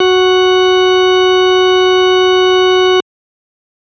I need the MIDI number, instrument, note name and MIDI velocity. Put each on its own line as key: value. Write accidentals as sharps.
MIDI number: 66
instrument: electronic organ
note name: F#4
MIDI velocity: 100